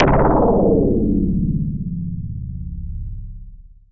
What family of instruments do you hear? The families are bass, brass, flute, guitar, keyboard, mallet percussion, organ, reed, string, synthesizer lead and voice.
synthesizer lead